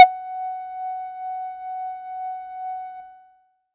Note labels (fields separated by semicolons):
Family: bass; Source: synthesizer; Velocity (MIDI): 25; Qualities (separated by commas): multiphonic